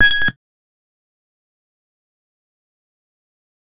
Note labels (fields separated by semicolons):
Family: bass; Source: synthesizer; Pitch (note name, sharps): G#6; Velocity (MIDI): 50; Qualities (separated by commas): fast decay, percussive